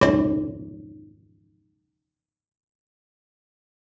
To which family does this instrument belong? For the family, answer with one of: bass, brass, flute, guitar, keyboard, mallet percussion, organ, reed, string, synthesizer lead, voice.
guitar